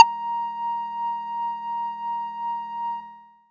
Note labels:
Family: bass; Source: synthesizer; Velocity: 50; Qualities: multiphonic

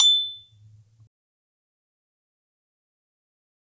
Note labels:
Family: mallet percussion; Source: acoustic; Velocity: 25; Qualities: fast decay, percussive, reverb

